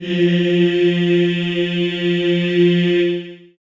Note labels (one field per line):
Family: voice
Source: acoustic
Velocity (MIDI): 75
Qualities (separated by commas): long release, reverb